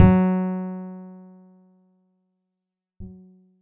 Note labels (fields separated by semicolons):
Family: guitar; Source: acoustic; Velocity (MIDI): 75